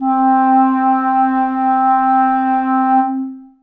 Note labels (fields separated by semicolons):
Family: reed; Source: acoustic; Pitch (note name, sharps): C4; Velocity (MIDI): 100; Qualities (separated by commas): dark, long release, reverb